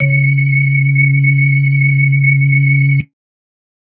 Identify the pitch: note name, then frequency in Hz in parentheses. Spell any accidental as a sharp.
C#3 (138.6 Hz)